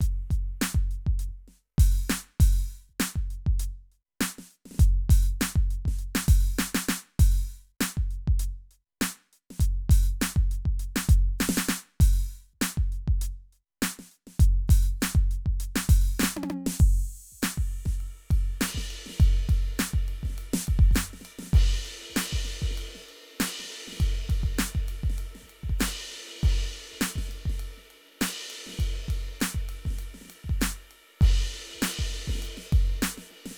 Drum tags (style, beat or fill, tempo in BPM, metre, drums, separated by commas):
Latin funk, beat, 100 BPM, 4/4, crash, ride, ride bell, closed hi-hat, open hi-hat, hi-hat pedal, snare, high tom, kick